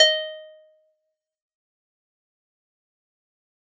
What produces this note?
acoustic guitar